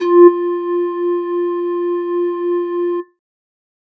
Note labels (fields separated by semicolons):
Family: flute; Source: synthesizer; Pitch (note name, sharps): F4; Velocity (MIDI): 25; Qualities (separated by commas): distorted